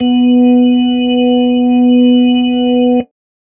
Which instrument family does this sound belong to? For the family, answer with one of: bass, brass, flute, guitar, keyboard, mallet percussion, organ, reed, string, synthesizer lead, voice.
organ